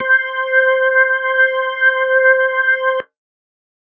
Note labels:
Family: organ; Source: electronic; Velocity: 100

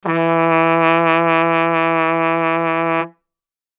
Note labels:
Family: brass; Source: acoustic; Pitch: E3; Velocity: 75

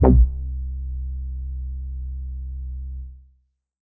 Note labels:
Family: bass; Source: synthesizer; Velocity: 25; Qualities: distorted, tempo-synced

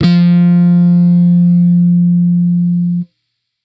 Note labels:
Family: bass; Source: electronic; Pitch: F3; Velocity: 127; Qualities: distorted

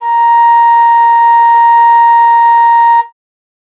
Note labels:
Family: flute; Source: acoustic; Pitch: A#5; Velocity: 25

